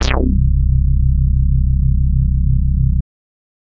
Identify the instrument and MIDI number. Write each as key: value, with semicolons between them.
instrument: synthesizer bass; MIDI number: 24